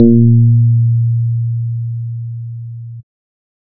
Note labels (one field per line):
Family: bass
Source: synthesizer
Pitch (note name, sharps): A#2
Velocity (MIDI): 50